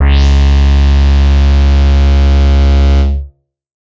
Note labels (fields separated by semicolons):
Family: bass; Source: synthesizer; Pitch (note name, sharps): C#2; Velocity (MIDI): 100; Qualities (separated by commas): distorted